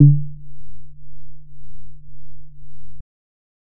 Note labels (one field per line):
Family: bass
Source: synthesizer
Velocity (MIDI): 25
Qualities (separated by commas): dark